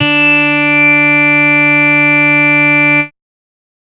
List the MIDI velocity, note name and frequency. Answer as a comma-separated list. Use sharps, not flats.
25, D3, 146.8 Hz